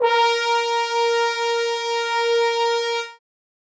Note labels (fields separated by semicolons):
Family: brass; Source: acoustic; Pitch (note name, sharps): A#4; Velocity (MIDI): 127; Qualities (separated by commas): bright, reverb